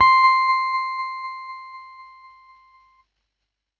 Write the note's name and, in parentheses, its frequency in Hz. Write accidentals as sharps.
C6 (1047 Hz)